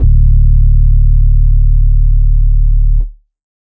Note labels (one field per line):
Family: keyboard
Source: electronic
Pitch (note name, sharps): D1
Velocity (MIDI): 25